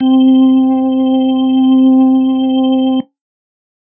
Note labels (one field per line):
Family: organ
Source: electronic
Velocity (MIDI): 50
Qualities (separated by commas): dark